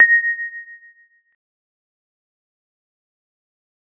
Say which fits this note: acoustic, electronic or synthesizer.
electronic